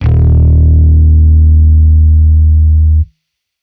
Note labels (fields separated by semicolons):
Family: bass; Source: electronic; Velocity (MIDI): 50; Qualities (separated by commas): distorted